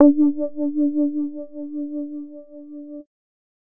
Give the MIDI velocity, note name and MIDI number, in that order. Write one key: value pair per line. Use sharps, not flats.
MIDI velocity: 50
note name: D4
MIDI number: 62